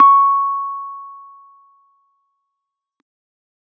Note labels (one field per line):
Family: keyboard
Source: electronic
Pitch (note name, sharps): C#6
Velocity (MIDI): 25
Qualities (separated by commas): fast decay